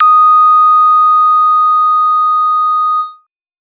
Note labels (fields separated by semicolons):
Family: bass; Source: synthesizer; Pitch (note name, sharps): D#6; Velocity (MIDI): 25; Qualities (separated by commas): bright, distorted